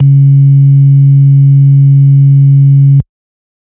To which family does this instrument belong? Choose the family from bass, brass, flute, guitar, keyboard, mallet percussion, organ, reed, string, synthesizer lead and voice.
organ